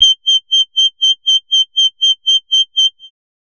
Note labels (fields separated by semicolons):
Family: bass; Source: synthesizer; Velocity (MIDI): 127; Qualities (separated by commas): bright, distorted, tempo-synced